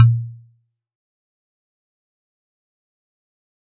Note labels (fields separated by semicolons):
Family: mallet percussion; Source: acoustic; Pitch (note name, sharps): A#2; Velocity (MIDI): 127; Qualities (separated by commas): fast decay, percussive